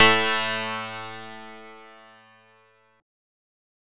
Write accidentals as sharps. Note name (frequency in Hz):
A2 (110 Hz)